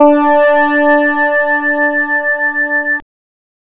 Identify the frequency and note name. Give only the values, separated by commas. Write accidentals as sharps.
293.7 Hz, D4